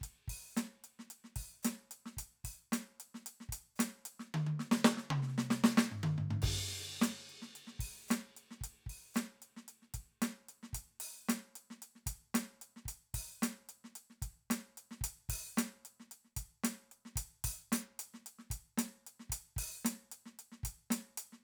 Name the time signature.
4/4